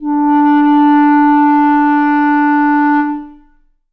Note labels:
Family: reed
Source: acoustic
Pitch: D4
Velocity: 50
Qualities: long release, reverb

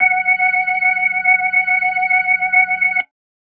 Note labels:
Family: organ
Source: electronic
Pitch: F#5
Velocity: 100

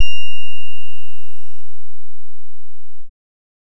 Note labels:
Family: bass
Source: synthesizer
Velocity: 75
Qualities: distorted

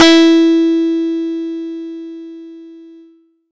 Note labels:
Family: guitar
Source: acoustic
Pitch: E4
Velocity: 100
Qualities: bright

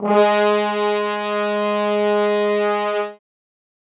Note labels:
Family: brass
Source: acoustic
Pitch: G#3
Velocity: 127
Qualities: reverb

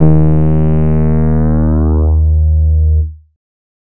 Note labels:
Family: bass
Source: synthesizer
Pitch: D#2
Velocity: 25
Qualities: distorted

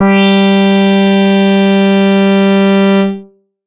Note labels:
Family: bass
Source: synthesizer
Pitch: G3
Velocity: 75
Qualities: distorted

